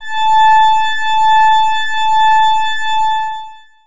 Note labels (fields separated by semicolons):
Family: organ; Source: electronic; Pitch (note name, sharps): A5; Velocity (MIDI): 100; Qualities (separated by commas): distorted, long release